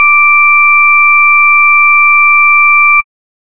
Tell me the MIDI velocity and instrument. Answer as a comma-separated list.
50, synthesizer bass